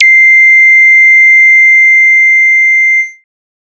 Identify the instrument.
synthesizer bass